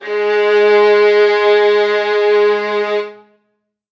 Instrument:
acoustic string instrument